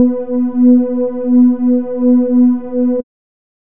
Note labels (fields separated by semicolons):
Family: bass; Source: synthesizer; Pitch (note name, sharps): B3; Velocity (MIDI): 100; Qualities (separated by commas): dark